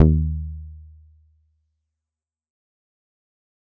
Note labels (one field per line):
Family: bass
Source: synthesizer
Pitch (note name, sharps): D#2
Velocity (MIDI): 127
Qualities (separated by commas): dark, distorted, fast decay